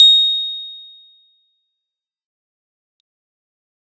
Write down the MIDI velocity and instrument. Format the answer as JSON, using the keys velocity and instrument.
{"velocity": 75, "instrument": "electronic keyboard"}